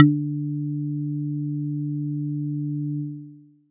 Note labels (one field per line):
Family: mallet percussion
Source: acoustic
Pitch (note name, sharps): D3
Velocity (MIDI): 127